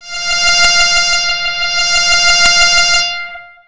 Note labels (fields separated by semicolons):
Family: bass; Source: synthesizer; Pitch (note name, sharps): F5; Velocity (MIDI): 127; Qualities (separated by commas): bright, distorted, long release, tempo-synced